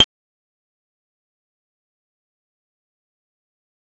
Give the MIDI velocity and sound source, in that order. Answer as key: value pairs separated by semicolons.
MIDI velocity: 100; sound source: synthesizer